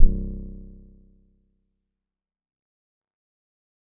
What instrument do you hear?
acoustic guitar